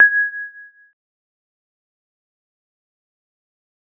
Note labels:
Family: keyboard; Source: electronic; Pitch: G#6; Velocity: 25; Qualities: fast decay, percussive

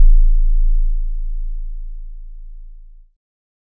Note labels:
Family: keyboard; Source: electronic; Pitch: A0; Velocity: 25; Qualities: dark

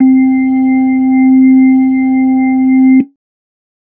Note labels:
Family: keyboard; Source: electronic; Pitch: C4; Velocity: 75

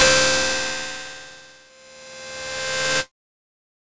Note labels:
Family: guitar; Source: electronic; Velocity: 25; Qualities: bright, distorted

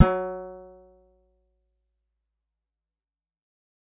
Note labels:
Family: guitar; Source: acoustic; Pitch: F#3; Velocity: 127; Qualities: fast decay, percussive

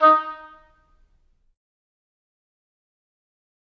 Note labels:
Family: reed; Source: acoustic; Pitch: D#4; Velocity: 50; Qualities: fast decay, percussive, reverb

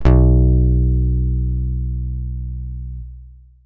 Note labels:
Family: guitar; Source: electronic; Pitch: B1; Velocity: 100; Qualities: long release

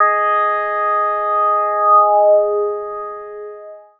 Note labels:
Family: synthesizer lead; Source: synthesizer; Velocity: 25; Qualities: long release

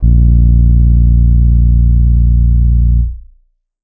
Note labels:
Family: keyboard; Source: electronic; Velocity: 75; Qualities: distorted

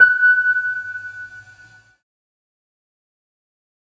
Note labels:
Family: keyboard; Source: electronic; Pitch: F#6; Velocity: 25; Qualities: fast decay

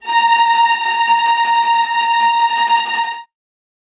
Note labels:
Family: string; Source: acoustic; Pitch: A#5; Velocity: 127; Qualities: bright, non-linear envelope, reverb

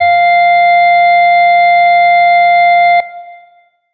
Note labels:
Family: organ; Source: electronic; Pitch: F5; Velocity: 127; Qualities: long release

